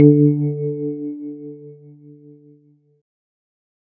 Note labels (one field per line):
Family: keyboard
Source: electronic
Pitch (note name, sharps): D3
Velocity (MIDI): 127